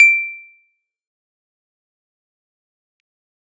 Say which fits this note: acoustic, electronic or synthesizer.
electronic